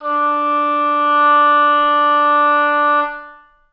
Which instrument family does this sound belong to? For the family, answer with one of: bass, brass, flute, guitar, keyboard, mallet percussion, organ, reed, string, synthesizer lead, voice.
reed